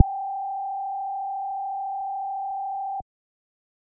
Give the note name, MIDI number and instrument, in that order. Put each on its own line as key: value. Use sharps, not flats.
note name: G5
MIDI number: 79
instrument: synthesizer bass